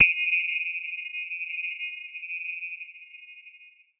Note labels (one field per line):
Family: mallet percussion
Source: synthesizer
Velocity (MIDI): 100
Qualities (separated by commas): multiphonic